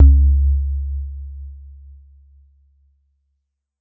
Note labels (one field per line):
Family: mallet percussion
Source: acoustic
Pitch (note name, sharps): C#2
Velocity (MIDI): 50